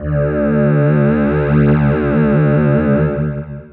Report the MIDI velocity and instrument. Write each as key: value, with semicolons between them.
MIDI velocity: 75; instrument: synthesizer voice